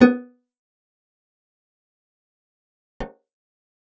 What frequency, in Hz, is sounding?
246.9 Hz